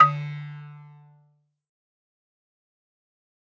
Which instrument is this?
acoustic mallet percussion instrument